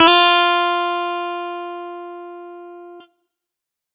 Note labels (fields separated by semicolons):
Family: guitar; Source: electronic; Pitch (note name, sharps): F4; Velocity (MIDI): 127; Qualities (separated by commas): distorted